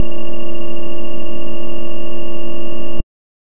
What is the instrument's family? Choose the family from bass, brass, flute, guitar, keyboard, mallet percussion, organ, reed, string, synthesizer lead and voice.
bass